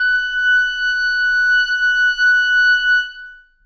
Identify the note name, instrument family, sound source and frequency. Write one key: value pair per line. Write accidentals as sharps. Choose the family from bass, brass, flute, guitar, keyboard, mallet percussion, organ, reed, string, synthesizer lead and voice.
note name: F#6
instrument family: reed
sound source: acoustic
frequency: 1480 Hz